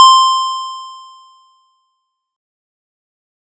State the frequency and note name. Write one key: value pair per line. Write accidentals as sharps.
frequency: 1047 Hz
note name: C6